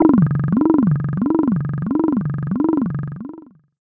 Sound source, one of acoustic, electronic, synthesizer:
synthesizer